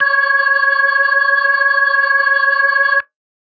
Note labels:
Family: organ; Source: electronic; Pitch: C#5; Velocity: 25; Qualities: bright

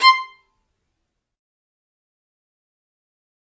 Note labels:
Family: string; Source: acoustic; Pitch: C6; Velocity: 100; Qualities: fast decay, percussive, reverb

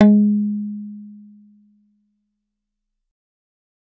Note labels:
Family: bass; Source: synthesizer; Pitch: G#3; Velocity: 50

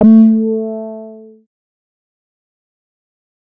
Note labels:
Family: bass; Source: synthesizer; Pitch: A3; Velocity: 50; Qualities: distorted, fast decay

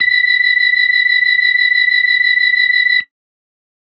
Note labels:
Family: organ; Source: electronic; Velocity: 25; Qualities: distorted

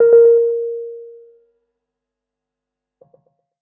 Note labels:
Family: keyboard; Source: electronic; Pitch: A#4; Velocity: 50; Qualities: fast decay, tempo-synced

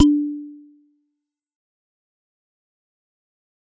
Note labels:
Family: mallet percussion; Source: acoustic; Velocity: 75; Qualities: fast decay, percussive

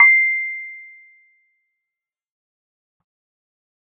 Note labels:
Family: keyboard; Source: electronic; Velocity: 25; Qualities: fast decay

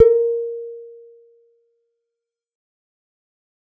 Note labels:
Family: guitar; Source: electronic; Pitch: A#4; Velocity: 50; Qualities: dark, fast decay, reverb

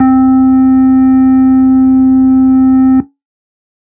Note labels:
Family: organ; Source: electronic; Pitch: C4; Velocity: 127; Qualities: dark

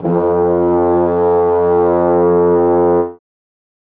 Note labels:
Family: brass; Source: acoustic; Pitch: F2; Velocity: 75; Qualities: reverb

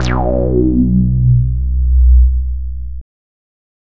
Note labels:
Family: bass; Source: synthesizer; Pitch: B1; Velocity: 75; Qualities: distorted

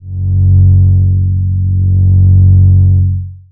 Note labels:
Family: bass; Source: synthesizer; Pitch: F#1; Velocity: 127; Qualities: distorted, long release, tempo-synced

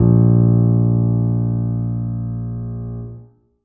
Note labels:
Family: keyboard; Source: acoustic; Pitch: A#1; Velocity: 50; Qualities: dark, reverb

